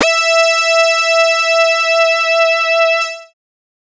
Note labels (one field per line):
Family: bass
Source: synthesizer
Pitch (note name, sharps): E5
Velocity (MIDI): 25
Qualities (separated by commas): bright, distorted, multiphonic